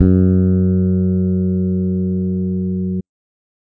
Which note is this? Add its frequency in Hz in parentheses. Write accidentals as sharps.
F#2 (92.5 Hz)